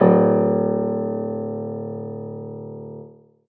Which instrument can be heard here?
acoustic keyboard